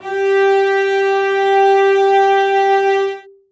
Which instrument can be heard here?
acoustic string instrument